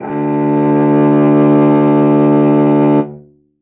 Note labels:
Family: string; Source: acoustic; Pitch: D2; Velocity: 75; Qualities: reverb

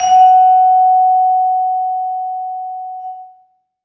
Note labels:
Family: mallet percussion; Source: acoustic; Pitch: F#5; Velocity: 127; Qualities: reverb

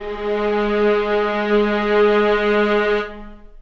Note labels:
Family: string; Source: acoustic; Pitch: G#3; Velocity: 50; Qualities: long release, reverb

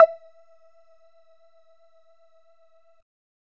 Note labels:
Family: bass; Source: synthesizer; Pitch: E5; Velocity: 25; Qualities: percussive

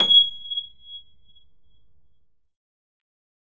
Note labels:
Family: keyboard; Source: electronic; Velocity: 75; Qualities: bright, fast decay, reverb

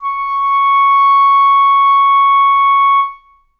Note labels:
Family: reed; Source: acoustic; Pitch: C#6; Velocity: 50; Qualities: reverb

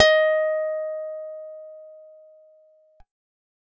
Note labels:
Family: guitar; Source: acoustic; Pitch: D#5; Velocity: 127

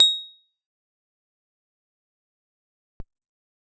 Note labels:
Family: guitar; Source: acoustic; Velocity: 50; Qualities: bright, fast decay, percussive

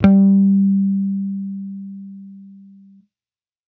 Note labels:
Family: bass; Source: electronic; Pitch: G3; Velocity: 100

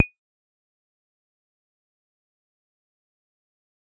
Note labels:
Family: bass; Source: synthesizer; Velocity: 127; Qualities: fast decay, percussive

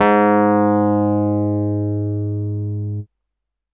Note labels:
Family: keyboard; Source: electronic; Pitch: G#2; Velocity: 127; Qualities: distorted

